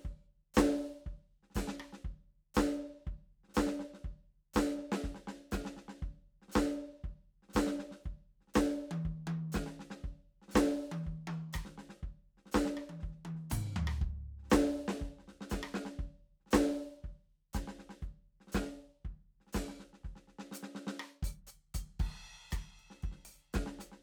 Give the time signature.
4/4